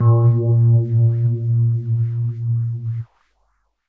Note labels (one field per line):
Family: keyboard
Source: electronic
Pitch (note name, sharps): A#2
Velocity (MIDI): 50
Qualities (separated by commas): dark, non-linear envelope